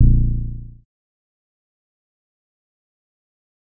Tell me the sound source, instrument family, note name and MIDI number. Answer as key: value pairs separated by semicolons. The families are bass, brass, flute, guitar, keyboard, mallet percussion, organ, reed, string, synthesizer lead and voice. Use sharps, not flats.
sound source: synthesizer; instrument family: synthesizer lead; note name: A#0; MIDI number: 22